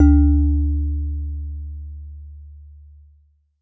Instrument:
acoustic mallet percussion instrument